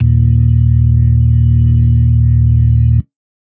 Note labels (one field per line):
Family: organ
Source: electronic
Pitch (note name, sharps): D#1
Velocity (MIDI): 100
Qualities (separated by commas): dark